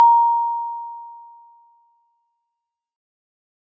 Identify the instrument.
acoustic mallet percussion instrument